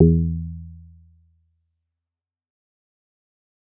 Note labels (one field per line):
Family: bass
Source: synthesizer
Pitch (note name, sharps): E2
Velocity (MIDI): 75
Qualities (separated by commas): dark, fast decay